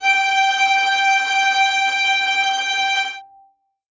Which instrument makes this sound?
acoustic string instrument